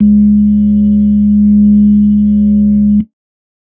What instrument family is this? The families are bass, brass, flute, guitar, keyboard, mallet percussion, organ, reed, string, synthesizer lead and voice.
keyboard